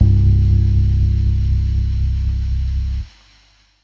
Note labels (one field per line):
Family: keyboard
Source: electronic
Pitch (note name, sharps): C1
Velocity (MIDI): 25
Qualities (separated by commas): dark